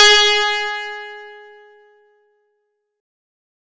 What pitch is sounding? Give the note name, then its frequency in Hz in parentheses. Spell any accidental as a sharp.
G#4 (415.3 Hz)